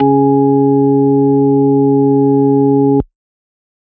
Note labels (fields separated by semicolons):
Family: organ; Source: electronic; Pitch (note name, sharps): C#3; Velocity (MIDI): 50